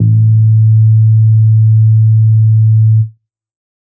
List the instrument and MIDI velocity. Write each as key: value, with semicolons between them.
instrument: synthesizer bass; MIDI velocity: 50